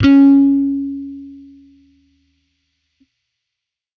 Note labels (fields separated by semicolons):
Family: bass; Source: electronic; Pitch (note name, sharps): C#4; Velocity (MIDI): 75; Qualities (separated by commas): distorted